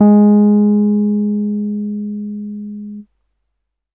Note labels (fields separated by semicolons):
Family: keyboard; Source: electronic; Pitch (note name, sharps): G#3; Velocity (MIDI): 75; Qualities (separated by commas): dark